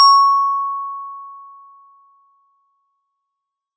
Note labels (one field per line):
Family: mallet percussion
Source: acoustic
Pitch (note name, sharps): C#6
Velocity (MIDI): 127